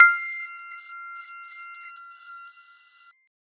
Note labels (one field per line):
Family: mallet percussion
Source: acoustic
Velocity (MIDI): 25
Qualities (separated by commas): multiphonic